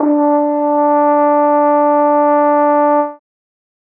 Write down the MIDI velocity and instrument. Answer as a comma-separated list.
50, acoustic brass instrument